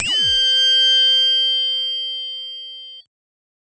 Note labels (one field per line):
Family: bass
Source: synthesizer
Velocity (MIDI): 75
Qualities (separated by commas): bright, distorted, multiphonic